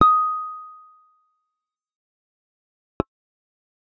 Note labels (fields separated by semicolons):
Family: bass; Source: synthesizer; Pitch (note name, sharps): D#6; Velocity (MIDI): 25; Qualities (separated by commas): fast decay